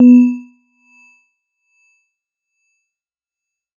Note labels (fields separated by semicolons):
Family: mallet percussion; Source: electronic; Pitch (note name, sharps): B3; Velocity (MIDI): 100; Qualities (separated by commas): percussive